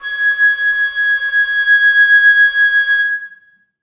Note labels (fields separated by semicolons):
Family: flute; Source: acoustic; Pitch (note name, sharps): G#6; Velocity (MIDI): 25; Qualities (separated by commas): reverb